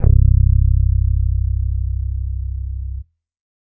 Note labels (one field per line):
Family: bass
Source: electronic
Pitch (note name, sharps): C1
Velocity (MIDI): 100